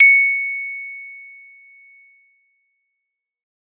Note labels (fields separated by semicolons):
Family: mallet percussion; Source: acoustic; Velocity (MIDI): 75; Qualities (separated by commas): bright